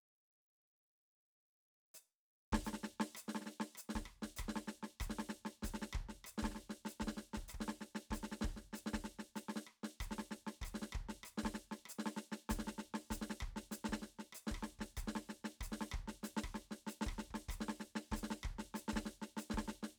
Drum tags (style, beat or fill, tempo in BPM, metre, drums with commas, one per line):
maracatu
beat
96 BPM
4/4
hi-hat pedal, snare, cross-stick, kick